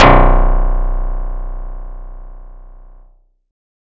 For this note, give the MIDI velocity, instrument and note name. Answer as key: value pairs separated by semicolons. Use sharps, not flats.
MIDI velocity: 100; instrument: acoustic guitar; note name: B0